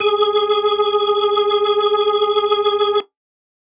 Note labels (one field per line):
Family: organ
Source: electronic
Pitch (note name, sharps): G#4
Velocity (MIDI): 25